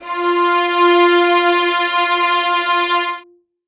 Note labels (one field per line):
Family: string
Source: acoustic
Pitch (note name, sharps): F4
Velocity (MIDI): 100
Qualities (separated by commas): reverb